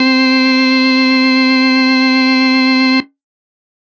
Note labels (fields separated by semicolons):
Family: organ; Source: electronic; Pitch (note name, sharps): C4; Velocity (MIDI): 100; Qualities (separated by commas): distorted